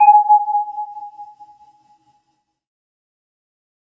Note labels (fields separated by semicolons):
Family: keyboard; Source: synthesizer; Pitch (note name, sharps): G#5; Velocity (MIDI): 50; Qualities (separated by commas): fast decay